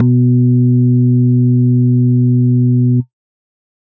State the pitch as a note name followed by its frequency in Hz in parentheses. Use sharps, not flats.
B2 (123.5 Hz)